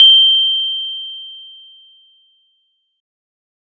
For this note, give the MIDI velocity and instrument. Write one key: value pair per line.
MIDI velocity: 127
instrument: electronic organ